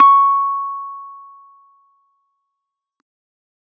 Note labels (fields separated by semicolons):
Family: keyboard; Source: electronic; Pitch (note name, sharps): C#6; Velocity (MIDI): 50; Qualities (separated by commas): fast decay